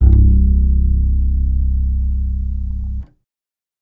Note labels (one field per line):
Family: bass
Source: electronic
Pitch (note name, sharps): C1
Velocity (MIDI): 50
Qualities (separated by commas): reverb